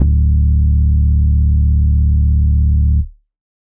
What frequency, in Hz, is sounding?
36.71 Hz